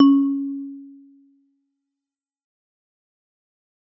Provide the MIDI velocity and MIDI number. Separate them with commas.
127, 61